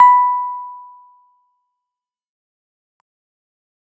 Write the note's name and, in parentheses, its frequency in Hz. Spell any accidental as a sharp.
B5 (987.8 Hz)